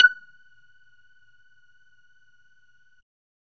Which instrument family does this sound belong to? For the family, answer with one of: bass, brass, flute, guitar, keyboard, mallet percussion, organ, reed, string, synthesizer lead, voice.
bass